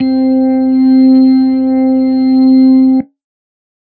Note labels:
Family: organ; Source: electronic; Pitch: C4; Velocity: 25

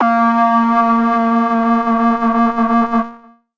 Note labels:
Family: synthesizer lead; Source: synthesizer; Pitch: A#3; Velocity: 127; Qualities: distorted, multiphonic, non-linear envelope

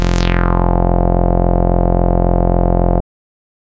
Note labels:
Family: bass; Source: synthesizer; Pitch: F1; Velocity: 127; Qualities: distorted

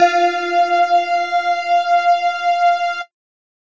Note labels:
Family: mallet percussion; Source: electronic; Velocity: 100

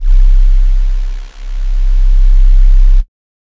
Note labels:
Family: flute; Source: synthesizer; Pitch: C1; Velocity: 25; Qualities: dark

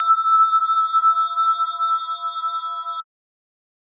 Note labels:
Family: mallet percussion; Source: electronic; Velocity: 127; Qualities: multiphonic, non-linear envelope

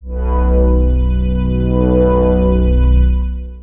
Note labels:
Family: synthesizer lead; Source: synthesizer; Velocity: 25; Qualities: long release, non-linear envelope

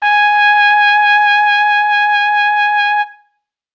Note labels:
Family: brass; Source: acoustic; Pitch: G#5; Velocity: 50

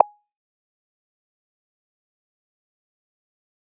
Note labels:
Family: bass; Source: synthesizer; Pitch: G#5; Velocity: 100; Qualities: fast decay, percussive

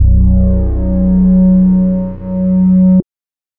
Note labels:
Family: bass; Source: synthesizer; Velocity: 127; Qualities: distorted, multiphonic

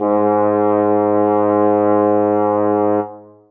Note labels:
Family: brass; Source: acoustic; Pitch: G#2; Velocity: 75; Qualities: reverb

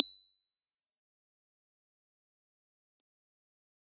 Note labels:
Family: keyboard; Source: electronic; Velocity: 75; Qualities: bright, fast decay, percussive

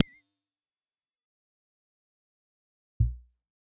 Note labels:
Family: guitar; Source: electronic; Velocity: 50; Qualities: bright, distorted, fast decay, percussive

